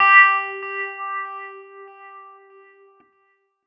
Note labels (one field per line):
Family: keyboard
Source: electronic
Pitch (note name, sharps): G4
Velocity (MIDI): 100